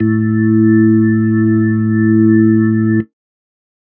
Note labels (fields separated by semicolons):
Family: organ; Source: electronic; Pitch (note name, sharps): A2; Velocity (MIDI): 127; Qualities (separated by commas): dark